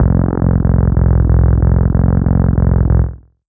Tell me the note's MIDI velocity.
75